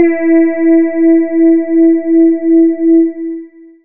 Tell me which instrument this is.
synthesizer voice